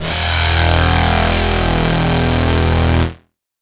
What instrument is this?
electronic guitar